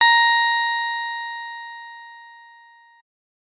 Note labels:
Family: keyboard; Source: electronic; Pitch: A#5; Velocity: 100; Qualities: bright

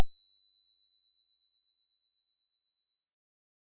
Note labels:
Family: organ; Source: electronic; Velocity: 100; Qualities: bright

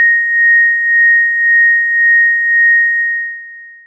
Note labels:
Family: synthesizer lead; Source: synthesizer; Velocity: 25; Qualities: long release

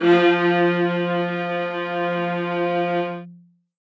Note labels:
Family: string; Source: acoustic; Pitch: F3; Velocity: 127; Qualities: reverb

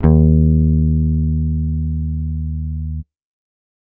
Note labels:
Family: bass; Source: electronic; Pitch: D#2; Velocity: 127

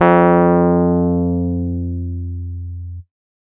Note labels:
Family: keyboard; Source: electronic; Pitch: F2; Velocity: 100; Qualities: distorted

